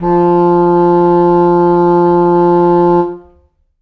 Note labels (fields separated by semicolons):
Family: reed; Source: acoustic; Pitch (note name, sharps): F3; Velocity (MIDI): 50; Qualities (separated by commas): reverb